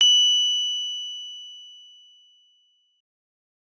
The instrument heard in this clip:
electronic keyboard